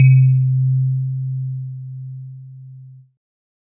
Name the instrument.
electronic keyboard